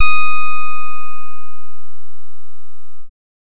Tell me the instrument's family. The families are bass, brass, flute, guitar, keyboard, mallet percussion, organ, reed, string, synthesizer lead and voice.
bass